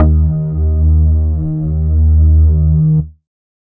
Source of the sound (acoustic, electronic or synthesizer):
synthesizer